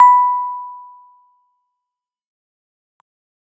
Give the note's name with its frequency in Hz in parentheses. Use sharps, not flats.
B5 (987.8 Hz)